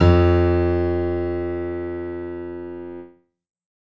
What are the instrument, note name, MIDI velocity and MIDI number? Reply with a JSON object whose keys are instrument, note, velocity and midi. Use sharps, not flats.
{"instrument": "acoustic keyboard", "note": "F2", "velocity": 127, "midi": 41}